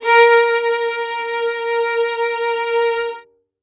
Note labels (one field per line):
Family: string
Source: acoustic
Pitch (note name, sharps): A#4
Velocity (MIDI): 127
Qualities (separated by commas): reverb